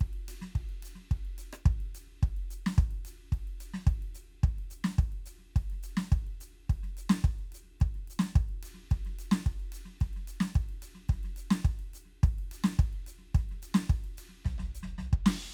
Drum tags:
calypso
beat
108 BPM
4/4
ride, hi-hat pedal, snare, cross-stick, floor tom, kick

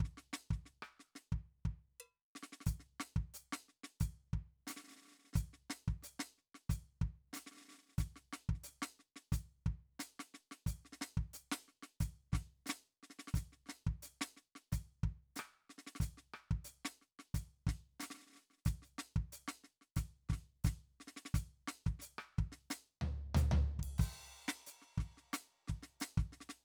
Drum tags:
folk rock
beat
90 BPM
4/4
crash, ride, hi-hat pedal, percussion, snare, cross-stick, floor tom, kick

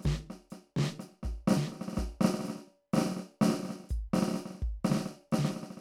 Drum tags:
New Orleans second line
beat
124 BPM
4/4
hi-hat pedal, snare, kick

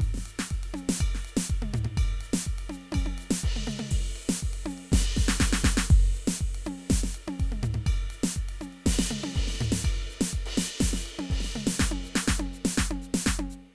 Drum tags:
Latin
beat
122 BPM
4/4
crash, ride, ride bell, hi-hat pedal, snare, high tom, mid tom, floor tom, kick

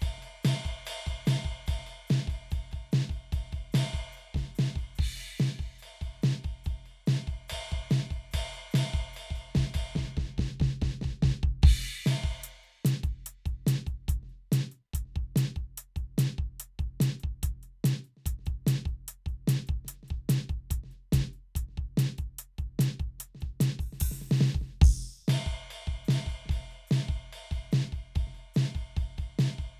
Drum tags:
rock
beat
145 BPM
4/4
crash, ride, ride bell, closed hi-hat, open hi-hat, hi-hat pedal, snare, floor tom, kick

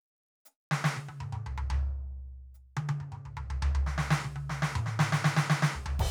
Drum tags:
rock
beat
120 BPM
4/4
crash, hi-hat pedal, snare, high tom, mid tom, floor tom, kick

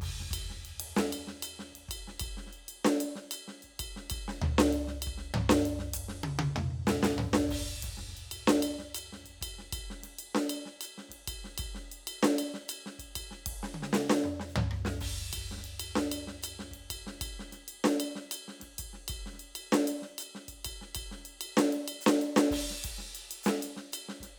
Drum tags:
Afro-Cuban
beat
128 BPM
4/4
crash, ride, ride bell, hi-hat pedal, snare, cross-stick, high tom, mid tom, floor tom, kick

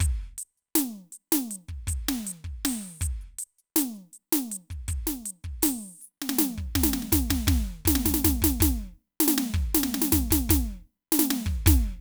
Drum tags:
funk
beat
80 BPM
4/4
closed hi-hat, open hi-hat, hi-hat pedal, snare, kick

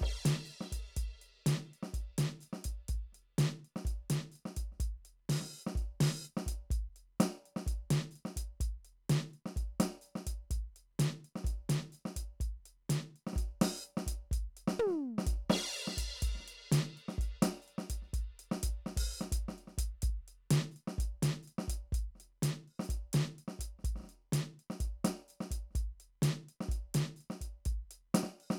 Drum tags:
Middle Eastern
beat
126 BPM
4/4
crash, closed hi-hat, open hi-hat, hi-hat pedal, snare, mid tom, kick

